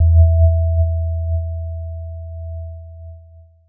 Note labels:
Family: keyboard; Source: electronic; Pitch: E2; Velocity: 127; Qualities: dark, long release

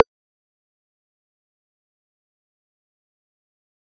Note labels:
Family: mallet percussion; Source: acoustic; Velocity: 75; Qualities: fast decay, percussive

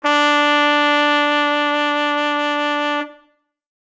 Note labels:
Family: brass; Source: acoustic; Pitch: D4; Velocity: 100; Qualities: bright

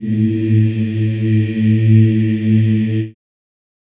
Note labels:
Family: voice; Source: acoustic; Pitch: A2; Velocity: 25; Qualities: reverb

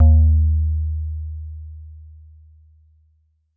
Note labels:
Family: guitar; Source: synthesizer; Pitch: D#2; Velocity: 50; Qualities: dark

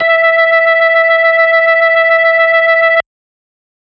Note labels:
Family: organ; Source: electronic; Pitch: E5; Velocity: 50; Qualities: distorted

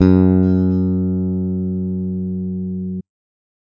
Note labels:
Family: bass; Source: electronic; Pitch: F#2; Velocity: 127

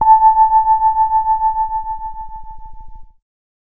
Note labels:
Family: keyboard; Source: electronic; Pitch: A5; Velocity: 75; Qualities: dark

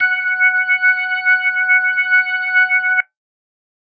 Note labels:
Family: organ; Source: electronic; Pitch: F#5; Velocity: 25

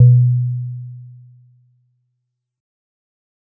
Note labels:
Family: mallet percussion; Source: acoustic; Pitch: B2; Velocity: 25; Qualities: dark, fast decay

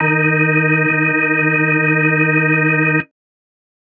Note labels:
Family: organ; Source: electronic; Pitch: D#3; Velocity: 25

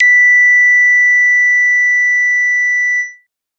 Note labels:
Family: bass; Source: synthesizer; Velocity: 25; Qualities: bright, distorted

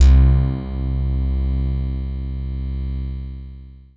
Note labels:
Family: guitar; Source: synthesizer; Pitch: C2; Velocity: 100; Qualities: long release

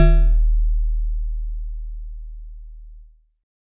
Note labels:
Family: mallet percussion; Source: acoustic; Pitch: D#1; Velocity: 50

